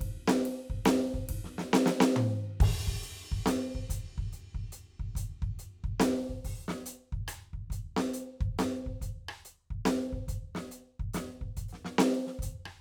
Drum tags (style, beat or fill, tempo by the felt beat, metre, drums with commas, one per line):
rock
beat
46.7 dotted-quarter beats per minute (140 eighth notes per minute)
6/8
crash, ride, closed hi-hat, open hi-hat, hi-hat pedal, snare, cross-stick, mid tom, kick